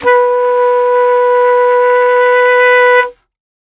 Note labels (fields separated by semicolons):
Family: reed; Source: acoustic; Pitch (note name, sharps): B4; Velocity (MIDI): 25